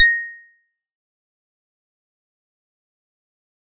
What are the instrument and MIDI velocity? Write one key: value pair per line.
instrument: acoustic mallet percussion instrument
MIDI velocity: 127